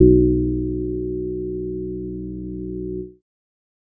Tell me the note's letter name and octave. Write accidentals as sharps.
B1